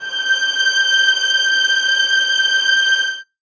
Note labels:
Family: string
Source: acoustic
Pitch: G6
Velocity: 50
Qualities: reverb

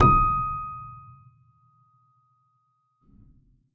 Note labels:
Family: keyboard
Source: acoustic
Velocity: 75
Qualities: reverb

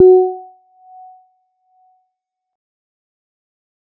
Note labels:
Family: mallet percussion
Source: electronic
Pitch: F#4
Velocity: 25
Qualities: fast decay, percussive

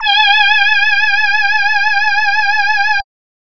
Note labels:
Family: voice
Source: synthesizer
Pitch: G#5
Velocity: 25

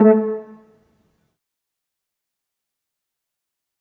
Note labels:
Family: flute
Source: acoustic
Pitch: A3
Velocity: 75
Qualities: fast decay, percussive, reverb

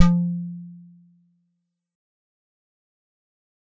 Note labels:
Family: keyboard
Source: acoustic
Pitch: F3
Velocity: 25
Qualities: fast decay

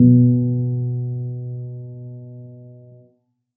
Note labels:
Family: keyboard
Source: acoustic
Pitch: B2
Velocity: 25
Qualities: dark, reverb

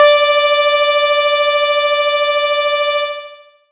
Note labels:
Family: bass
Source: synthesizer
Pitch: D5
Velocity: 75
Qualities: bright, distorted, long release

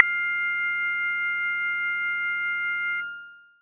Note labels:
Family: bass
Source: synthesizer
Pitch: F5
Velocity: 100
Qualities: multiphonic

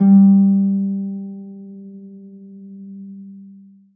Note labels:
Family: string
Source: acoustic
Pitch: G3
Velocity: 75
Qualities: long release, reverb

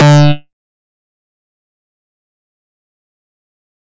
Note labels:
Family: bass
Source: synthesizer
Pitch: D3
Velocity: 127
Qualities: fast decay, percussive

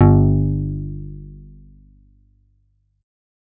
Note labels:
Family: bass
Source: synthesizer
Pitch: G1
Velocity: 100

